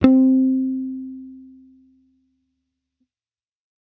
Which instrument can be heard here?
electronic bass